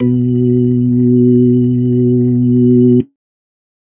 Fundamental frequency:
123.5 Hz